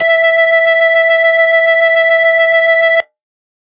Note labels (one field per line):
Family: organ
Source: electronic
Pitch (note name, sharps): E5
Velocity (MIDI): 25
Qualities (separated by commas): distorted